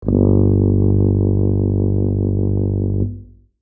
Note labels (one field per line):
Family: brass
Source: acoustic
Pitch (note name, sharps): G1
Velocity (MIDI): 25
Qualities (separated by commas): dark